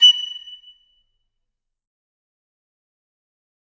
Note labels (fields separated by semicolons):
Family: flute; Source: acoustic; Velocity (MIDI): 75; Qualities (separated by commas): bright, fast decay, percussive, reverb